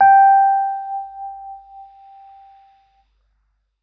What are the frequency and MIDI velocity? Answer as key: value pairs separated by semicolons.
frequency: 784 Hz; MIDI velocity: 50